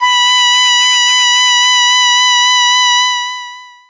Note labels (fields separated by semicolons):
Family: voice; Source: synthesizer; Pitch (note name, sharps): B5; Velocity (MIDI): 100; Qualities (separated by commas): bright, distorted, long release